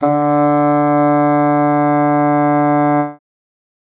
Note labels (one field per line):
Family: reed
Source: acoustic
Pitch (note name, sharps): D3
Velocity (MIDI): 50